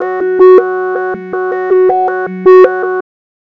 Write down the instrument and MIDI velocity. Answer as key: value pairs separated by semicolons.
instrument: synthesizer bass; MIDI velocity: 25